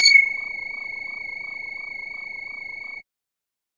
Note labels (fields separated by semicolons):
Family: bass; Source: synthesizer; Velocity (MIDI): 127